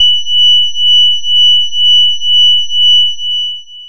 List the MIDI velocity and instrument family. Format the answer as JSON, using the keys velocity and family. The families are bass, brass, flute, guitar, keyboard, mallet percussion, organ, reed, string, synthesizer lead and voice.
{"velocity": 75, "family": "bass"}